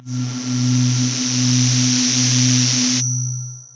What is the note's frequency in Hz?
123.5 Hz